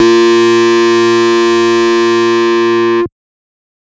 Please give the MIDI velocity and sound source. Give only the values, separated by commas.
75, synthesizer